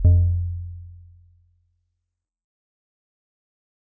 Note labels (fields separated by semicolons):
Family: mallet percussion; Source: acoustic; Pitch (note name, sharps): F2; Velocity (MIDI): 25; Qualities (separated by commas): dark, fast decay, multiphonic